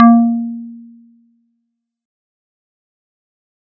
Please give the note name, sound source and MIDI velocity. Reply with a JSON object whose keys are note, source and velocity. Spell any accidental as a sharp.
{"note": "A#3", "source": "acoustic", "velocity": 100}